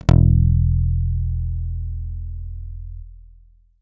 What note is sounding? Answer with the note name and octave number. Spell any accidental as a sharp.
E1